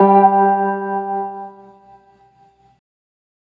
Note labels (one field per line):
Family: organ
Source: electronic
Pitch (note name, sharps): G3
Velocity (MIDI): 127